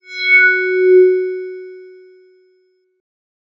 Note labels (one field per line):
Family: mallet percussion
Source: electronic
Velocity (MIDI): 100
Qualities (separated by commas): bright